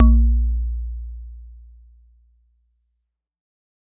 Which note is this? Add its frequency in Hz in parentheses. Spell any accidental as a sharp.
A#1 (58.27 Hz)